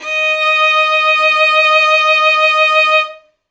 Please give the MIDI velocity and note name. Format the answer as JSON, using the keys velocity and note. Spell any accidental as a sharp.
{"velocity": 50, "note": "D#5"}